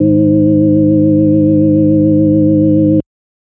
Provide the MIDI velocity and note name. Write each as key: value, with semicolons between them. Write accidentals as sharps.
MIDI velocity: 100; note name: G#2